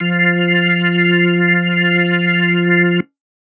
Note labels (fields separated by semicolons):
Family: organ; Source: electronic; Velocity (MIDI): 25